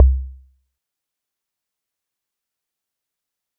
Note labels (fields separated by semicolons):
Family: mallet percussion; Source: acoustic; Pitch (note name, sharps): C2; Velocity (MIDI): 50; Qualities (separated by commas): fast decay, percussive